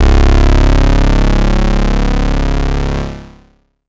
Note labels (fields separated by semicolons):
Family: bass; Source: synthesizer; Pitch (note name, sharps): C#1; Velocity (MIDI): 50; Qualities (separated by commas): bright, distorted, long release